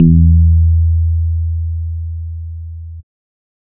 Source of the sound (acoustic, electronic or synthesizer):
synthesizer